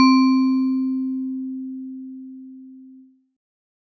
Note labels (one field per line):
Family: mallet percussion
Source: acoustic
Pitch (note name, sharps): C4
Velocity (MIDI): 127